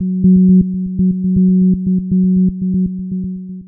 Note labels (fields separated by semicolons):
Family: synthesizer lead; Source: synthesizer; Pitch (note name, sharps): F#3; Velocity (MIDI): 100; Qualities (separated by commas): dark, long release, tempo-synced